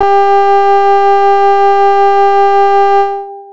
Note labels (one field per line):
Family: keyboard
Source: electronic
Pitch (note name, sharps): G4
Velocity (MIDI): 50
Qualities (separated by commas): distorted, long release